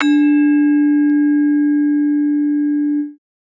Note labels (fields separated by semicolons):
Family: mallet percussion; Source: acoustic; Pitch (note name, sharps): D4; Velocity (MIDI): 25